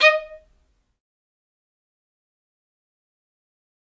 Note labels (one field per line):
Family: string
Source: acoustic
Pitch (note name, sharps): D#5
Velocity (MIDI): 50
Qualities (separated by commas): fast decay, percussive, reverb